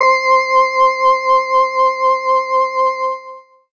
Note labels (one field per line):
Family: organ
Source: electronic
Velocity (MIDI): 127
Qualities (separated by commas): distorted